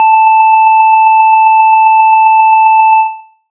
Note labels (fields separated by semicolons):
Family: bass; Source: synthesizer; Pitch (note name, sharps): A5; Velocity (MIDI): 25